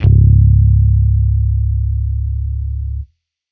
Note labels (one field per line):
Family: bass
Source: electronic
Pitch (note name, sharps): C#1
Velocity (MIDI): 75